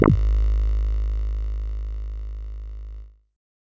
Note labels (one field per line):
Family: bass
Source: synthesizer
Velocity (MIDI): 25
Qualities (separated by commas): distorted